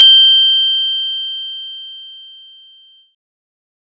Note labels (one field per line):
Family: bass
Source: synthesizer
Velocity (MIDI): 50